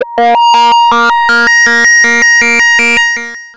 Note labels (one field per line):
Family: bass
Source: synthesizer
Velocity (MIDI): 75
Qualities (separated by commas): bright, distorted, long release, multiphonic, tempo-synced